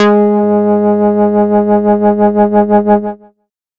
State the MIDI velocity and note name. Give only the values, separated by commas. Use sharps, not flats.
25, G#3